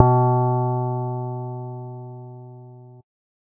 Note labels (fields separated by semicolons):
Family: bass; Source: synthesizer; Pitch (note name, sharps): B2; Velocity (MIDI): 50